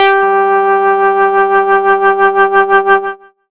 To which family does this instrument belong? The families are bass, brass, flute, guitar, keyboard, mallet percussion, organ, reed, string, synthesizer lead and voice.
bass